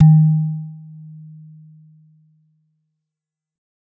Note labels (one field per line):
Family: mallet percussion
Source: acoustic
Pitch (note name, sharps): D#3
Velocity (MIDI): 75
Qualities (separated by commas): dark, non-linear envelope